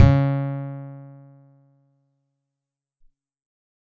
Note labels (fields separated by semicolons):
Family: guitar; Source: acoustic; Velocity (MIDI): 100